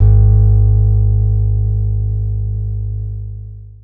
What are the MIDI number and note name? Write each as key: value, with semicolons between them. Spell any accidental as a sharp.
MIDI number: 32; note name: G#1